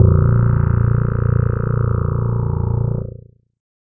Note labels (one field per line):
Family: keyboard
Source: electronic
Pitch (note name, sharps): A#0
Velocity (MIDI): 50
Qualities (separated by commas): distorted, multiphonic